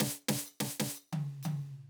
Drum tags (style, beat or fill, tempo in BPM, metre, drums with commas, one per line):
Afro-Cuban bembé
fill
122 BPM
4/4
hi-hat pedal, snare, high tom